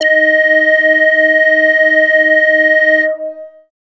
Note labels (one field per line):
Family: bass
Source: synthesizer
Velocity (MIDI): 100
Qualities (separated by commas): distorted, long release, multiphonic